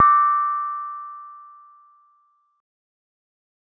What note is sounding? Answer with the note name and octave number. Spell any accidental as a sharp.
D6